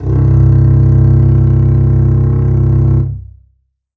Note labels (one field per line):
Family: string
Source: acoustic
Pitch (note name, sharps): C1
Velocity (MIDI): 100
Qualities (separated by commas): reverb